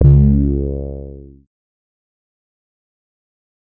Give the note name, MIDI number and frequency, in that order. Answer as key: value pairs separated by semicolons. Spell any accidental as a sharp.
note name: C#2; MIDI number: 37; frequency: 69.3 Hz